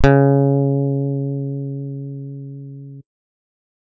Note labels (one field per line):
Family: guitar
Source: electronic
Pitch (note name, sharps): C#3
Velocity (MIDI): 100